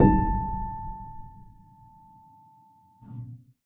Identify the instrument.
acoustic keyboard